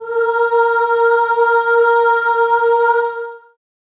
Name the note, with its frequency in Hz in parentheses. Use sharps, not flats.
A#4 (466.2 Hz)